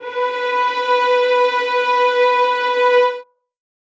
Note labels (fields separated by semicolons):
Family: string; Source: acoustic; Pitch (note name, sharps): B4; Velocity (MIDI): 25; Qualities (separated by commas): reverb